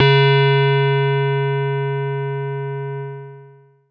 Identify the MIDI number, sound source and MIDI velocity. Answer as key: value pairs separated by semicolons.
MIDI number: 49; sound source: electronic; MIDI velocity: 25